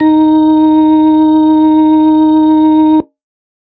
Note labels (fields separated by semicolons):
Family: organ; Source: electronic; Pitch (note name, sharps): D#4; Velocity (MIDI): 50